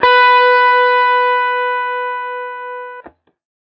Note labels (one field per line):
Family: guitar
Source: electronic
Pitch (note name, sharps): B4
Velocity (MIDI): 100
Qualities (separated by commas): distorted